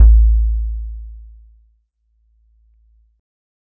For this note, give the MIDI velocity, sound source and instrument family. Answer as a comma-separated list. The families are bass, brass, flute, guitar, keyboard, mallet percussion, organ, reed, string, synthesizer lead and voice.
25, electronic, keyboard